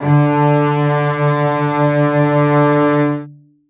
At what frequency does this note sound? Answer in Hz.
146.8 Hz